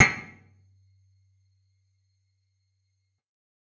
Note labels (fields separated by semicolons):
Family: guitar; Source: electronic; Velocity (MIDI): 25; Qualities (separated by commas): percussive, reverb